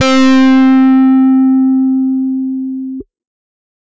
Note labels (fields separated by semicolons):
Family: guitar; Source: electronic; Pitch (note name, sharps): C4; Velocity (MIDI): 75; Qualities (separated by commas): bright, distorted